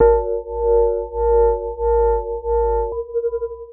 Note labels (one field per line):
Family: mallet percussion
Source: synthesizer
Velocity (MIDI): 127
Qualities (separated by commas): long release, multiphonic